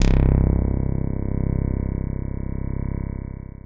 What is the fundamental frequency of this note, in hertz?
32.7 Hz